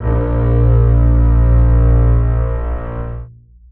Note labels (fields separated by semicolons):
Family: string; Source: acoustic; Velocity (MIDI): 25; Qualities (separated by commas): long release, reverb